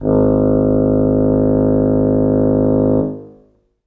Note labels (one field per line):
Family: reed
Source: acoustic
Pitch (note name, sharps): G#1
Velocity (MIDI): 50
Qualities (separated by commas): reverb